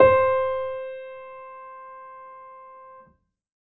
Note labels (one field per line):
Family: keyboard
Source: acoustic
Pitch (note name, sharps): C5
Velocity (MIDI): 50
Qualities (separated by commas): reverb